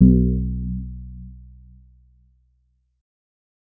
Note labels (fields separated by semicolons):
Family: bass; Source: synthesizer; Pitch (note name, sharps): B1; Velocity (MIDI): 25; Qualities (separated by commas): dark, distorted